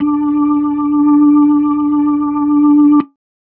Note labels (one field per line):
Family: organ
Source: electronic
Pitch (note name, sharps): D4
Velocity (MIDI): 25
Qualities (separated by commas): dark